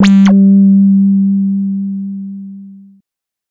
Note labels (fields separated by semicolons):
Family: bass; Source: synthesizer; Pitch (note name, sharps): G3; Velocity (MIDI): 127; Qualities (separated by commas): distorted